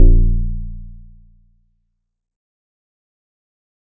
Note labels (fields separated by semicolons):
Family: keyboard; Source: electronic; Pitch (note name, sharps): A#0; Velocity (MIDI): 50; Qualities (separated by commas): dark, fast decay